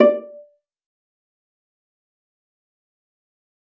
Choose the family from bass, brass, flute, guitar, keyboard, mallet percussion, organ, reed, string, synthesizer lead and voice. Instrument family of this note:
string